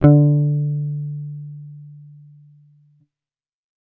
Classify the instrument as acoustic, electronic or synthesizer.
electronic